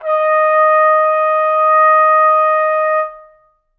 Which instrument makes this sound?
acoustic brass instrument